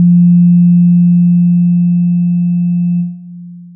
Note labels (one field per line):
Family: synthesizer lead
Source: synthesizer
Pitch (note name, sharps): F3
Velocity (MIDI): 25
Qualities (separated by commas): dark, long release